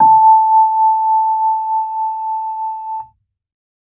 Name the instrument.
electronic keyboard